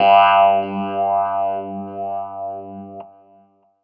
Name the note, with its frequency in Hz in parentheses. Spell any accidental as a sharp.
G2 (98 Hz)